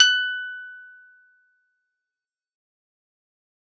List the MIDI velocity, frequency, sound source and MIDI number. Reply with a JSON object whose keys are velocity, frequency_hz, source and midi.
{"velocity": 50, "frequency_hz": 1480, "source": "acoustic", "midi": 90}